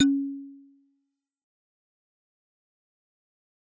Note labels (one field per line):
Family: mallet percussion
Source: acoustic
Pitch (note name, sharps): C#4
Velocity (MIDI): 50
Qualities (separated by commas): fast decay, percussive